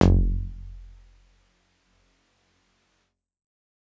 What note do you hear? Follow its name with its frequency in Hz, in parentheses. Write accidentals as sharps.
F1 (43.65 Hz)